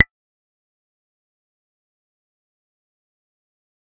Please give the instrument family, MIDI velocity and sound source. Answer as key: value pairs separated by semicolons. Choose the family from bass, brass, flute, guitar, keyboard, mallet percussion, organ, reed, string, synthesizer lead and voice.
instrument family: bass; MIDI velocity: 75; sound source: synthesizer